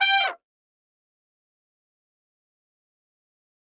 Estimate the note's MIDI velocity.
100